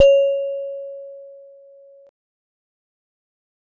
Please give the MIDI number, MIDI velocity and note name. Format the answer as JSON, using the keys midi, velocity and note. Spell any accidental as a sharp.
{"midi": 73, "velocity": 25, "note": "C#5"}